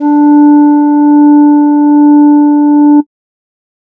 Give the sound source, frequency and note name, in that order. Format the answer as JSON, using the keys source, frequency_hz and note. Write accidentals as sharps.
{"source": "synthesizer", "frequency_hz": 293.7, "note": "D4"}